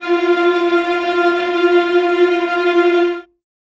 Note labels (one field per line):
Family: string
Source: acoustic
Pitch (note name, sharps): F4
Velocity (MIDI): 50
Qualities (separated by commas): bright, non-linear envelope, reverb